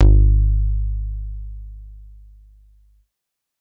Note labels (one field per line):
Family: bass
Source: synthesizer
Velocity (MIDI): 100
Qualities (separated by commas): distorted